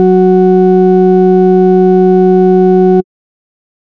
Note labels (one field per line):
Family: bass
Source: synthesizer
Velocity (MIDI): 75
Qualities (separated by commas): distorted